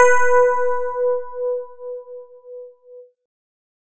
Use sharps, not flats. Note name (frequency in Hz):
B4 (493.9 Hz)